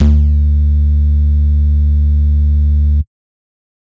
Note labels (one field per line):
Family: bass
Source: synthesizer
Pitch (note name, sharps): D2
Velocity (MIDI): 127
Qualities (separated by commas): bright, distorted